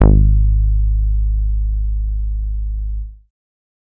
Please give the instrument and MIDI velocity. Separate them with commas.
synthesizer bass, 100